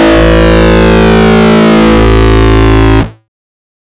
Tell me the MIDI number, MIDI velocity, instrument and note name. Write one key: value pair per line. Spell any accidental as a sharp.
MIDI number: 33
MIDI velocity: 100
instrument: synthesizer bass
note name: A1